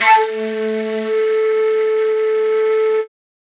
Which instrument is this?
acoustic flute